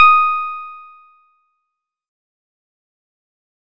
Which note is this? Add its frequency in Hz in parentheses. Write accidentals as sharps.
D#6 (1245 Hz)